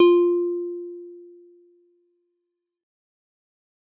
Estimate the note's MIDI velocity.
100